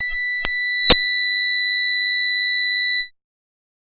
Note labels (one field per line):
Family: bass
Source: synthesizer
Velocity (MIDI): 100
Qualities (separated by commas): bright, distorted, multiphonic